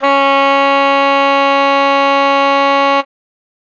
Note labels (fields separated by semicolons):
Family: reed; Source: acoustic; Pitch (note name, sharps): C#4; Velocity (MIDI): 75